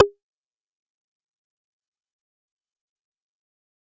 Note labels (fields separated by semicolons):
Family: bass; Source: synthesizer; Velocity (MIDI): 100; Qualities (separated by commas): distorted, fast decay, percussive